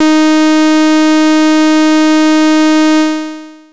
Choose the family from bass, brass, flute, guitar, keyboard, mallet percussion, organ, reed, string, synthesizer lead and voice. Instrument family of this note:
bass